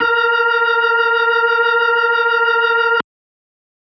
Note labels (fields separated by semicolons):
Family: organ; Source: electronic; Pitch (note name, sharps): A#4; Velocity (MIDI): 25